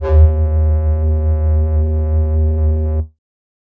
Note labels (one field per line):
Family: flute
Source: synthesizer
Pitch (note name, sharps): D#2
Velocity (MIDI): 50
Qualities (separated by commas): distorted